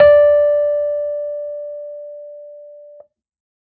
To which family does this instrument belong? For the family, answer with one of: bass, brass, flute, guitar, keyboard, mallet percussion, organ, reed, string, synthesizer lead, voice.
keyboard